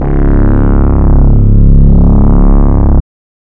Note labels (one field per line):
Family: reed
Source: synthesizer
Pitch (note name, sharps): C#1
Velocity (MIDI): 127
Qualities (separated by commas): distorted, non-linear envelope